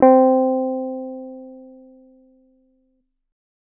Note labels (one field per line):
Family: guitar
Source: acoustic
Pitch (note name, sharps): C4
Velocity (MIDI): 50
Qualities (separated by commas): dark